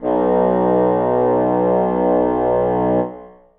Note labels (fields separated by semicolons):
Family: reed; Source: acoustic; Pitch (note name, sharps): B1; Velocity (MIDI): 75; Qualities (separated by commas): reverb